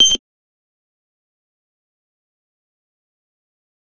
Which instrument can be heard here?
synthesizer bass